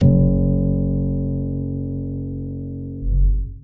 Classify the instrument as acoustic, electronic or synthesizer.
acoustic